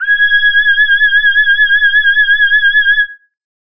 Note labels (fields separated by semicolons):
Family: voice; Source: synthesizer; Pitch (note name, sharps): G#6; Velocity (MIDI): 127